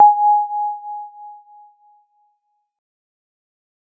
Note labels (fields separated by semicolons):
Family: keyboard; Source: electronic; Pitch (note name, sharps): G#5; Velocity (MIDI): 75